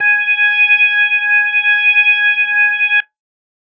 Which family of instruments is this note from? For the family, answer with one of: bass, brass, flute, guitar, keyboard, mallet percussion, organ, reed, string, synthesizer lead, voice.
organ